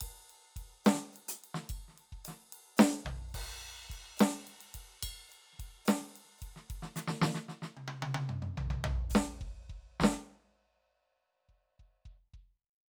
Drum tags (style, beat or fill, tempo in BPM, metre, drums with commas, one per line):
blues shuffle
beat
72 BPM
4/4
crash, ride, ride bell, closed hi-hat, hi-hat pedal, snare, cross-stick, high tom, mid tom, floor tom, kick